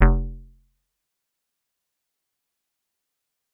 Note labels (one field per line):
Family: bass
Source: synthesizer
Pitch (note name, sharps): F1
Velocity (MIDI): 127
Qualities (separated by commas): dark, fast decay, percussive